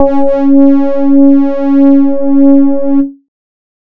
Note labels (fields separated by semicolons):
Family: bass; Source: synthesizer; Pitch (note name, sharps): C#4; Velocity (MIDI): 25; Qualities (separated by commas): distorted